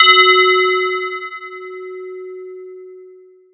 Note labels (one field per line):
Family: mallet percussion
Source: electronic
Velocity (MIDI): 127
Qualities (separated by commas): multiphonic